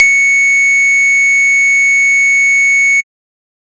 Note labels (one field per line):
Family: bass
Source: synthesizer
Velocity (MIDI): 25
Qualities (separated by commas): distorted, tempo-synced